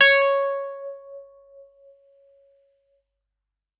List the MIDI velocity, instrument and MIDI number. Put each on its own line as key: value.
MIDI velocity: 127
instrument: electronic keyboard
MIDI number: 73